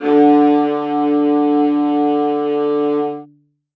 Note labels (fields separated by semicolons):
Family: string; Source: acoustic; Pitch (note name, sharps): D3; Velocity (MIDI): 127; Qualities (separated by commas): reverb